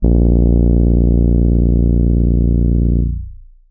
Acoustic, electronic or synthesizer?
electronic